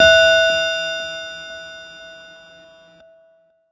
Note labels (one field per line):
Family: keyboard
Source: electronic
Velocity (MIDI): 50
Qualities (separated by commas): bright, distorted